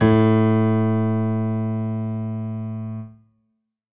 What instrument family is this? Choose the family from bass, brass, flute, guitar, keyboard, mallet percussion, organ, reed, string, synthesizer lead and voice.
keyboard